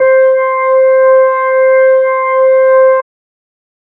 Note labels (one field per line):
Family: organ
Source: electronic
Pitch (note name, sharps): C5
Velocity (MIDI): 75